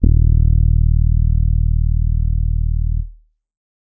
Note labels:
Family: keyboard; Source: electronic; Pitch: D#1; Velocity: 50; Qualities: dark, distorted

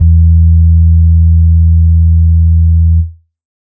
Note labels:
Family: organ; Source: electronic; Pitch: E2; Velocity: 100; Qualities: dark

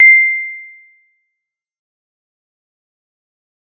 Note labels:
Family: mallet percussion; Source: acoustic; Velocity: 127; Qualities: fast decay, percussive

